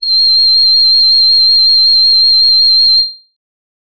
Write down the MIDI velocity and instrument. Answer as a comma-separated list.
75, synthesizer voice